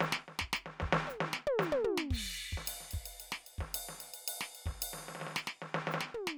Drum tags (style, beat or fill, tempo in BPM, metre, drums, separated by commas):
songo, beat, 112 BPM, 4/4, crash, ride, ride bell, hi-hat pedal, snare, high tom, mid tom, kick